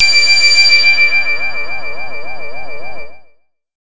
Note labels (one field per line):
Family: bass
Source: synthesizer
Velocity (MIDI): 100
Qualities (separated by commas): bright, distorted